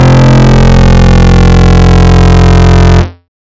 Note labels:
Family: bass; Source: synthesizer; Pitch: F1; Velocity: 50; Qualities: bright, distorted

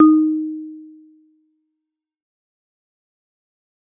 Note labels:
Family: mallet percussion; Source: acoustic; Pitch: D#4; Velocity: 127; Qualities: dark, fast decay, reverb

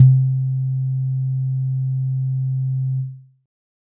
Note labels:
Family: keyboard; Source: electronic; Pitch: C3; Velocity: 50; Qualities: dark

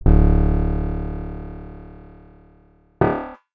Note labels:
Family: guitar; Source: acoustic; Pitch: D1; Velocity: 25; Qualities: distorted

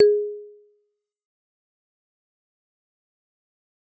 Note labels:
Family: mallet percussion; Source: acoustic; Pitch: G#4; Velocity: 100; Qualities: fast decay, percussive

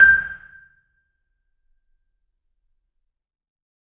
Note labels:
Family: mallet percussion; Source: acoustic; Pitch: G6; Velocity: 127; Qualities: percussive, reverb

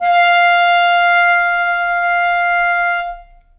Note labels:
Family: reed; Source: acoustic; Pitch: F5; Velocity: 50; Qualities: reverb

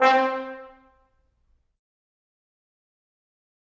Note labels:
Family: brass; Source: acoustic; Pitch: C4; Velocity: 100; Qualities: fast decay, reverb

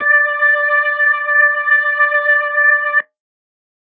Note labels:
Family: organ; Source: electronic; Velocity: 100

